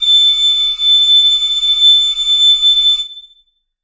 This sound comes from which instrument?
acoustic reed instrument